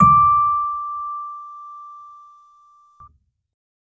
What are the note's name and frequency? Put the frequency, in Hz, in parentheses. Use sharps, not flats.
D6 (1175 Hz)